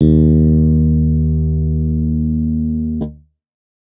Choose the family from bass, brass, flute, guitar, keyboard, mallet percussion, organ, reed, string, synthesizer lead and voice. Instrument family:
bass